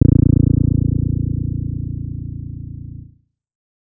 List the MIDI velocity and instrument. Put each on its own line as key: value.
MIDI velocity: 100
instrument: synthesizer bass